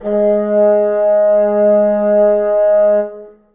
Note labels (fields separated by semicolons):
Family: reed; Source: acoustic; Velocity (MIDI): 25; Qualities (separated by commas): reverb